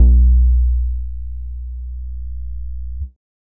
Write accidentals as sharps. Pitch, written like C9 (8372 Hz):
B1 (61.74 Hz)